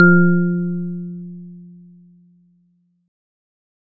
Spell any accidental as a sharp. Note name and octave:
F3